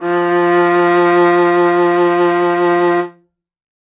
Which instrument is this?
acoustic string instrument